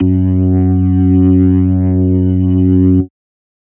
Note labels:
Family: organ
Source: electronic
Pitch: F#2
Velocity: 100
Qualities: dark, distorted

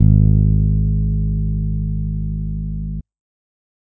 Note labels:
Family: bass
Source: electronic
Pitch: G#1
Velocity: 75

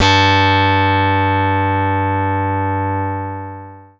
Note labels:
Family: keyboard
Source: electronic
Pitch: G2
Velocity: 25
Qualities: bright, long release

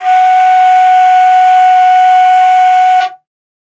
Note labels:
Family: flute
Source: acoustic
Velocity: 50

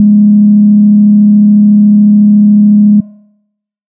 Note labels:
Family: bass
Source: synthesizer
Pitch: G#3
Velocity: 50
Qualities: dark

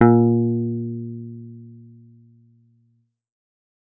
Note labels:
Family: guitar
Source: electronic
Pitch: A#2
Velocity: 25

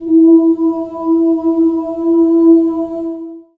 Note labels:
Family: voice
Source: acoustic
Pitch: E4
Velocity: 100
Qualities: long release, reverb

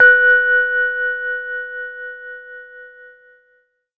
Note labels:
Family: keyboard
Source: electronic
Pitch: B4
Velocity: 25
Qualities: reverb

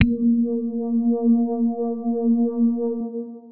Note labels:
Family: guitar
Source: electronic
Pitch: A#3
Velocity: 25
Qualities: dark, distorted, long release

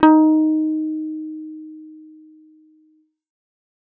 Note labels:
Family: bass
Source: synthesizer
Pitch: D#4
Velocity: 25

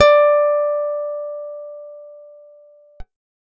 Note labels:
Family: guitar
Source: acoustic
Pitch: D5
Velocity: 25

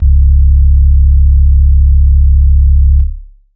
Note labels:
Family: organ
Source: electronic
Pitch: C#1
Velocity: 75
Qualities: dark

